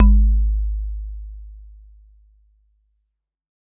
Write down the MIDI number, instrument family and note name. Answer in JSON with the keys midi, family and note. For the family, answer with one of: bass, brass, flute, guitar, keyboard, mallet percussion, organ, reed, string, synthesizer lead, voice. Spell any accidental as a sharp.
{"midi": 32, "family": "mallet percussion", "note": "G#1"}